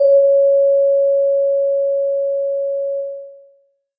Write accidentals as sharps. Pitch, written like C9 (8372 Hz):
C#5 (554.4 Hz)